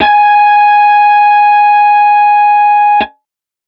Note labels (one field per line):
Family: guitar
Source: electronic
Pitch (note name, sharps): G#5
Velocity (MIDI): 127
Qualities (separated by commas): distorted